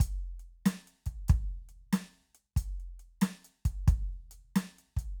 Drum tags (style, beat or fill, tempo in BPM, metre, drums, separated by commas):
rock, beat, 92 BPM, 4/4, closed hi-hat, snare, kick